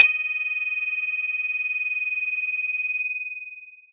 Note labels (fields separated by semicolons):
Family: mallet percussion; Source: electronic; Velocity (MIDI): 127; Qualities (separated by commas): long release